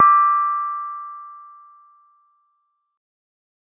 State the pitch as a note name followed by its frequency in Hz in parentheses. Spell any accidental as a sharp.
D6 (1175 Hz)